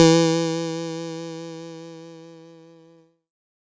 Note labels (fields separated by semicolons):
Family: keyboard; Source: electronic; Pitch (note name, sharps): E3; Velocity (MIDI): 127; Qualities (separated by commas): bright